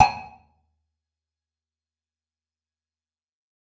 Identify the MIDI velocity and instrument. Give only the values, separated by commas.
75, electronic guitar